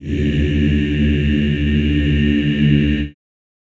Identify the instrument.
acoustic voice